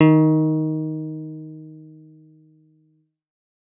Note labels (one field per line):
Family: guitar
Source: electronic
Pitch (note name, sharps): D#3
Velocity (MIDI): 75